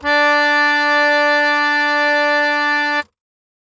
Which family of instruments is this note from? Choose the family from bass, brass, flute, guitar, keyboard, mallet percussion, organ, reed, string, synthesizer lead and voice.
keyboard